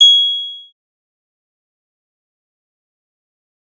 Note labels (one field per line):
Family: bass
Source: synthesizer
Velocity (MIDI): 50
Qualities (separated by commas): fast decay, percussive